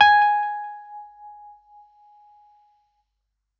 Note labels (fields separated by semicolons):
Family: keyboard; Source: electronic; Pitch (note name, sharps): G#5; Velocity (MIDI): 127